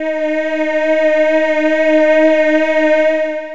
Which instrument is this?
synthesizer voice